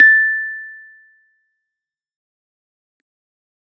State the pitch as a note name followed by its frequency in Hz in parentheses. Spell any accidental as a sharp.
A6 (1760 Hz)